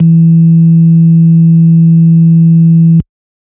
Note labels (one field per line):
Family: organ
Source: electronic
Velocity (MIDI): 50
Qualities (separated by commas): dark